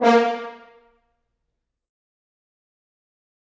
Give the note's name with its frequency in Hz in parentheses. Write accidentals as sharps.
A#3 (233.1 Hz)